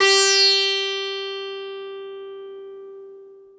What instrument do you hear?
acoustic guitar